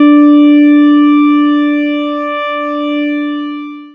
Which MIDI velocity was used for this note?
100